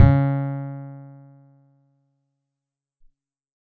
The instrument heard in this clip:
acoustic guitar